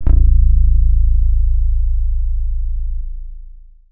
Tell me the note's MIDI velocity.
75